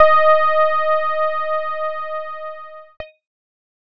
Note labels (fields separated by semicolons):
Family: keyboard; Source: electronic; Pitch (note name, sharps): D#5; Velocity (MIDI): 75; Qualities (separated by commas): distorted